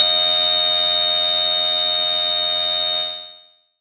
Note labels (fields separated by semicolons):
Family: bass; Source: synthesizer; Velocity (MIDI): 25; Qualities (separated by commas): bright, distorted, long release